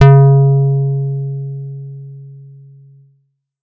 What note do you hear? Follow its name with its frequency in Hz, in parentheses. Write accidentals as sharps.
C#3 (138.6 Hz)